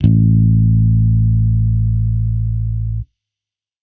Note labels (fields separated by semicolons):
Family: bass; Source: electronic; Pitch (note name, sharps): A1; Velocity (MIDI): 50; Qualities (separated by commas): distorted